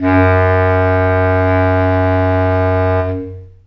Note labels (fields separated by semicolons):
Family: reed; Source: acoustic; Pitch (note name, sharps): F#2; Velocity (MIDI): 25; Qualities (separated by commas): long release, reverb